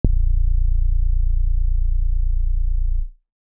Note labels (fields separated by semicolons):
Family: keyboard; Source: electronic; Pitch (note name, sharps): A#0; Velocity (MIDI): 25